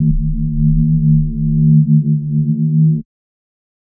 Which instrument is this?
electronic mallet percussion instrument